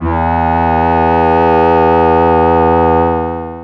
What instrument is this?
synthesizer voice